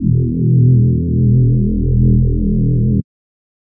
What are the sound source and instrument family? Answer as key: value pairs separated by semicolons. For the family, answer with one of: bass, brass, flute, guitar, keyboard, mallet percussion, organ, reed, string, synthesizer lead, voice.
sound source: synthesizer; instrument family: voice